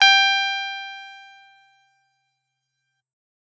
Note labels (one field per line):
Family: guitar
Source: electronic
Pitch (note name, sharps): G5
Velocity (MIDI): 75